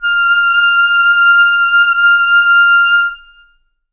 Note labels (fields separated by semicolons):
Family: reed; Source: acoustic; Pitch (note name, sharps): F6; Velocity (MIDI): 100; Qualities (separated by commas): long release, reverb